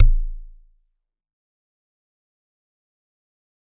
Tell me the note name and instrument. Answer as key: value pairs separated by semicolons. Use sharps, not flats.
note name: A0; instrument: acoustic mallet percussion instrument